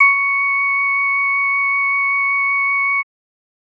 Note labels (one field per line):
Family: organ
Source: electronic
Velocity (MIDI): 127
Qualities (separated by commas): multiphonic